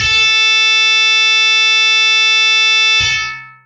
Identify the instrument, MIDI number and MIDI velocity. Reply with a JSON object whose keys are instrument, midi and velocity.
{"instrument": "electronic guitar", "midi": 69, "velocity": 25}